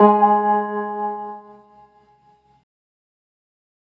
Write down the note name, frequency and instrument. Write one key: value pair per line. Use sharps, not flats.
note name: G#3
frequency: 207.7 Hz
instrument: electronic organ